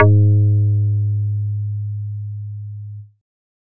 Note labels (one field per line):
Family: bass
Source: synthesizer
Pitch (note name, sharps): G#2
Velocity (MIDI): 127